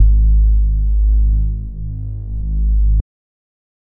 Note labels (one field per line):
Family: bass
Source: synthesizer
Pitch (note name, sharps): G#1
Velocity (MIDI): 50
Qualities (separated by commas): dark